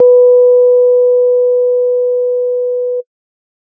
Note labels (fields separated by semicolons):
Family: organ; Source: electronic; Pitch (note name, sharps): B4; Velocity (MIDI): 100; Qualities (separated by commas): dark